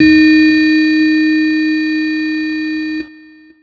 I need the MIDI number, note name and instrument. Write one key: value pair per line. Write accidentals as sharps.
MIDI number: 63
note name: D#4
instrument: electronic keyboard